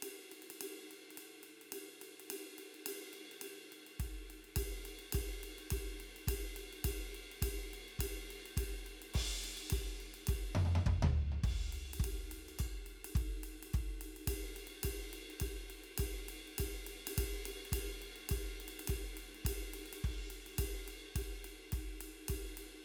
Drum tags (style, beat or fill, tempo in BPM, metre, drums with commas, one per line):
jazz
beat
105 BPM
4/4
ride, ride bell, mid tom, floor tom, kick